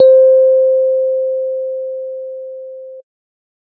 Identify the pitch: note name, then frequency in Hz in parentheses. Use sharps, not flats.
C5 (523.3 Hz)